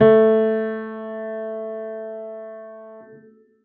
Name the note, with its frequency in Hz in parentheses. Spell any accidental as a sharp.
A3 (220 Hz)